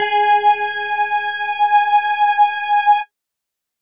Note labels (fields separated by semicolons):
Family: mallet percussion; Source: electronic; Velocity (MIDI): 100